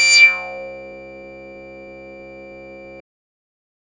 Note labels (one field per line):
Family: bass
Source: synthesizer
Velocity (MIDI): 127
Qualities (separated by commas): distorted